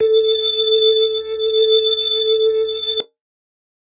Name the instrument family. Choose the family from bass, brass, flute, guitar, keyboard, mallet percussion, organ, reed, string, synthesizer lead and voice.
organ